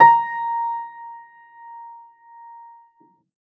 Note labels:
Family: keyboard; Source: acoustic; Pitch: A#5; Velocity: 100; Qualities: reverb

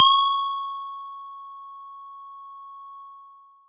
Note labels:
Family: mallet percussion; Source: acoustic; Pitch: C#6; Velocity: 127

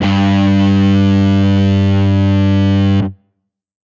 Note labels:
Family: guitar; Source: electronic; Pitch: G2; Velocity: 75; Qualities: bright, distorted

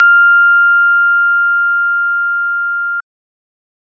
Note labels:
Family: organ; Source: electronic; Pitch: F6; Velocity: 25

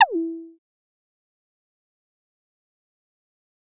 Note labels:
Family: bass; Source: synthesizer; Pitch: E4; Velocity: 75; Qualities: fast decay, percussive

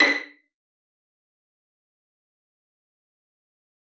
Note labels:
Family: string; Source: acoustic; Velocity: 50; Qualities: fast decay, percussive, reverb

